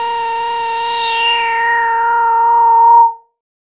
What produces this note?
synthesizer bass